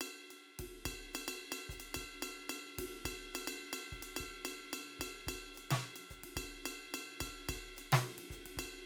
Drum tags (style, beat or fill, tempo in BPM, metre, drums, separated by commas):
ijexá, beat, 108 BPM, 4/4, ride, ride bell, closed hi-hat, hi-hat pedal, snare, kick